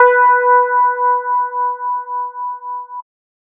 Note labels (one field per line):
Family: bass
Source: synthesizer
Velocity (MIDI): 25